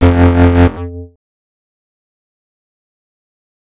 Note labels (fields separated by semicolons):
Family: bass; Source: synthesizer; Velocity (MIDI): 75; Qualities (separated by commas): distorted, fast decay, multiphonic